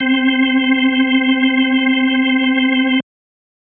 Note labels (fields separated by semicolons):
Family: organ; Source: electronic; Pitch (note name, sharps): C4; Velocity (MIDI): 25